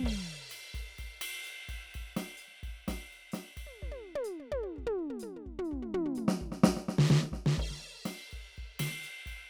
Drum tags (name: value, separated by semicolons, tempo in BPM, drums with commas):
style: bossa nova; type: beat; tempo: 127 BPM; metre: 4/4; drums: crash, ride, ride bell, hi-hat pedal, snare, high tom, mid tom, floor tom, kick